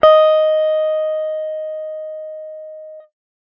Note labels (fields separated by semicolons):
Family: guitar; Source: electronic; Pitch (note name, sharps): D#5; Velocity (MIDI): 75